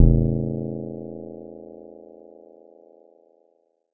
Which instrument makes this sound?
electronic keyboard